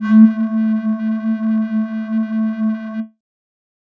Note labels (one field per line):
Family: flute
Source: synthesizer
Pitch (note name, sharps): A3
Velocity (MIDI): 25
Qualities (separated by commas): distorted